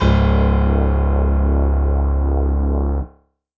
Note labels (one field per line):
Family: keyboard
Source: electronic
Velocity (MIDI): 127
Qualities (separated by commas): reverb